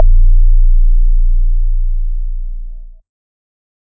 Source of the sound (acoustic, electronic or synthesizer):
electronic